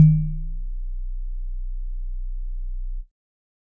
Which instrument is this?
electronic keyboard